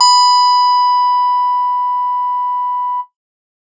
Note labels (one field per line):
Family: guitar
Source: electronic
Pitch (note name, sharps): B5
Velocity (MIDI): 100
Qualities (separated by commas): bright